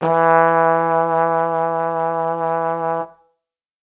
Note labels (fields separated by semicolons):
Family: brass; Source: acoustic; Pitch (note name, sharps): E3; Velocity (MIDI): 50